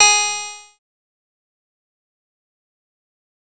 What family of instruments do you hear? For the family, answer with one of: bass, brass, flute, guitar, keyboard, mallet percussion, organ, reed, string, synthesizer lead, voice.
bass